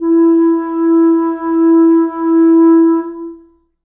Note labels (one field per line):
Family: reed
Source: acoustic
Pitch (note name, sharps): E4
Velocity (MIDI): 25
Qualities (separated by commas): long release, reverb